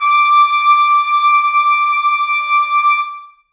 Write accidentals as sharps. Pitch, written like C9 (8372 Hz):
D6 (1175 Hz)